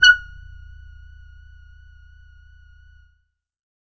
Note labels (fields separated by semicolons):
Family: bass; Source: synthesizer; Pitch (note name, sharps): F#6; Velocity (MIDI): 25; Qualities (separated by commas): percussive, tempo-synced